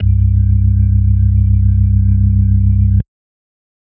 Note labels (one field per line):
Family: organ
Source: electronic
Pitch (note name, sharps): C1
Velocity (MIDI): 127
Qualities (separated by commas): dark